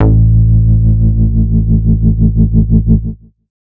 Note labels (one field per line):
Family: bass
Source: synthesizer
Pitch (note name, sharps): A1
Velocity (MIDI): 50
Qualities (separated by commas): distorted